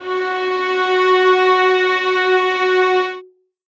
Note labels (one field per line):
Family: string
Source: acoustic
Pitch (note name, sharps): F#4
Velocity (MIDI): 25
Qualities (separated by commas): reverb